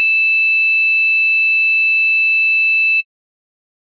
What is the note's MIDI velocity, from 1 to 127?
127